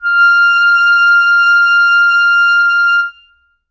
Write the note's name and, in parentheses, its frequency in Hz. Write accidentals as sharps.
F6 (1397 Hz)